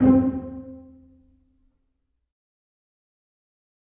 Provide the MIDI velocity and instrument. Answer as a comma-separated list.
100, acoustic string instrument